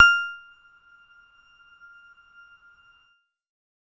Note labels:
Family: keyboard; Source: electronic; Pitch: F6; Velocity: 127; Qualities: percussive, reverb

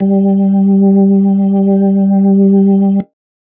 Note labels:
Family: organ; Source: electronic; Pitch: G3; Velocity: 75; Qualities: dark

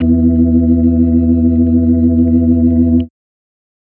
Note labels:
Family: organ; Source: electronic; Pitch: E2; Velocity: 100

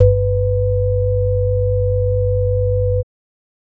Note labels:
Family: organ; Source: electronic; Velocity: 75; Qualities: multiphonic

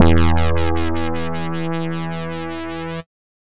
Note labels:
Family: bass; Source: synthesizer; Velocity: 127; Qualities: distorted

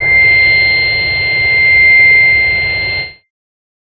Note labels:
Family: bass; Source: synthesizer; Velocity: 25

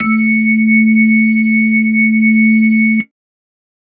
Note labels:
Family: organ; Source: electronic; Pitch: A3; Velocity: 127

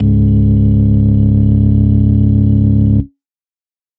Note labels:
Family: organ; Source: electronic; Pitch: C#1; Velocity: 100; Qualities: distorted

